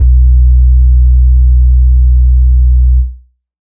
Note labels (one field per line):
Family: organ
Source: electronic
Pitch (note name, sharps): B1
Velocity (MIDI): 50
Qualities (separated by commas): dark